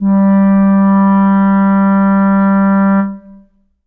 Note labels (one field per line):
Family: reed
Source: acoustic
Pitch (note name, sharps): G3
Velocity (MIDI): 75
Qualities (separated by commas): dark, long release, reverb